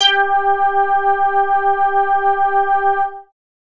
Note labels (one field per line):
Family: bass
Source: synthesizer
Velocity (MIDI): 25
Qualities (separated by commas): distorted